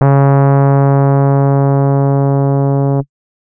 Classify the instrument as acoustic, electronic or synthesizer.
electronic